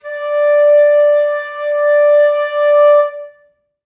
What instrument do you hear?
acoustic flute